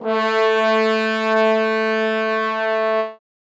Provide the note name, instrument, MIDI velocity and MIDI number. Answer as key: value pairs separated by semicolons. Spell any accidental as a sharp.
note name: A3; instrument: acoustic brass instrument; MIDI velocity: 100; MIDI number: 57